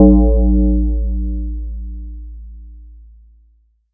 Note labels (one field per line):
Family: mallet percussion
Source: electronic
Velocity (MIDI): 100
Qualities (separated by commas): multiphonic